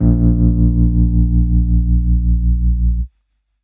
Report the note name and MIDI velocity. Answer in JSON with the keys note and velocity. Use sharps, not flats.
{"note": "A#1", "velocity": 75}